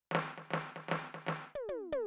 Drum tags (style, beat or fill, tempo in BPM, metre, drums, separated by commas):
samba, fill, 116 BPM, 4/4, snare, high tom